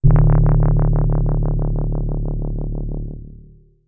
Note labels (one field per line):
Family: keyboard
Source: electronic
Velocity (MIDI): 100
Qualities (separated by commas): dark, distorted, long release